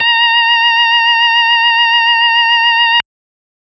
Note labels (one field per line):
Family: organ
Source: electronic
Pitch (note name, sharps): A#5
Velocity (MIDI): 127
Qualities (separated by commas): distorted